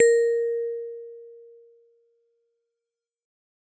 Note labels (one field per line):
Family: mallet percussion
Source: acoustic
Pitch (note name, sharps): A#4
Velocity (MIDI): 100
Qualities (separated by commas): fast decay